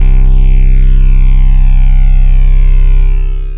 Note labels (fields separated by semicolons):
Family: bass; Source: synthesizer; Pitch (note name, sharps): C1; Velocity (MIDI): 100; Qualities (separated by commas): long release